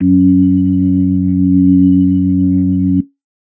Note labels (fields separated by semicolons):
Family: organ; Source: electronic; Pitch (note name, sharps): F#2; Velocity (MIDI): 50; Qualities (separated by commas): dark